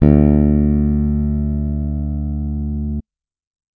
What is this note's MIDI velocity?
100